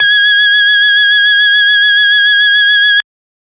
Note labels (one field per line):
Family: organ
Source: electronic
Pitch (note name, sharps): G#6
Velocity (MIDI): 100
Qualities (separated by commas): bright